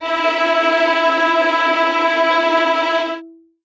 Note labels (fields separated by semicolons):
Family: string; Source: acoustic; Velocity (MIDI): 75; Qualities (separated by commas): bright, non-linear envelope, reverb